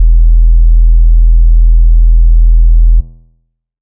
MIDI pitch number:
28